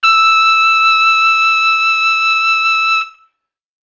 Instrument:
acoustic brass instrument